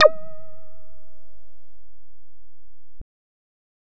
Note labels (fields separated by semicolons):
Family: bass; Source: synthesizer; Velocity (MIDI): 25; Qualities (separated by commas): distorted